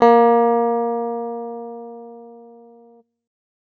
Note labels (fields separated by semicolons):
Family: guitar; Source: electronic; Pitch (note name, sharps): A#3; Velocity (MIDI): 50